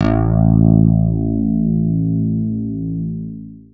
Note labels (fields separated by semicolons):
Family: guitar; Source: electronic; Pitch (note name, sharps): A1; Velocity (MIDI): 100; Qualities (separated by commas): long release